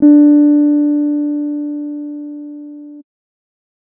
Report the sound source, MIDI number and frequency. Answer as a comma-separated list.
electronic, 62, 293.7 Hz